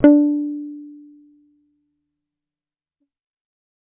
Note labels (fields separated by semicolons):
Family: bass; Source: electronic; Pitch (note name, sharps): D4; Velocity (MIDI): 100; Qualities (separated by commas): fast decay